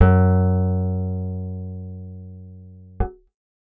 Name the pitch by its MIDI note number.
42